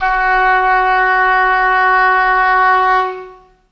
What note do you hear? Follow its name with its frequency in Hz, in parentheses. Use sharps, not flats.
F#4 (370 Hz)